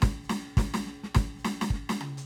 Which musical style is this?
swing